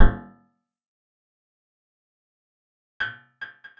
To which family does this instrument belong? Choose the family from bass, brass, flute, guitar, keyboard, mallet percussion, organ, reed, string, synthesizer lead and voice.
guitar